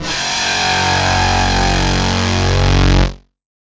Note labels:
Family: guitar; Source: electronic; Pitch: F#1; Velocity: 127

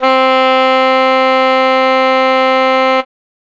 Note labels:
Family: reed; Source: acoustic; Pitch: C4; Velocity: 100

